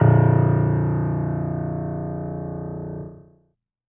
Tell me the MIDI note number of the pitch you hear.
22